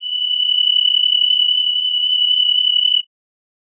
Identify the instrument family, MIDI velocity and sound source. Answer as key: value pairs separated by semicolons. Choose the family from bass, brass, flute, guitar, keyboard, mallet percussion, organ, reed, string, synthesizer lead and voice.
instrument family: reed; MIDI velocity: 75; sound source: acoustic